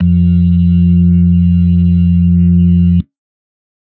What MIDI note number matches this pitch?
41